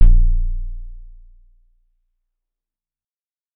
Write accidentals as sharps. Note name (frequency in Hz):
A#0 (29.14 Hz)